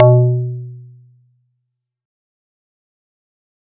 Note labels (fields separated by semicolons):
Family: mallet percussion; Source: acoustic; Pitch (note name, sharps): B2; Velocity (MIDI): 127; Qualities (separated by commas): fast decay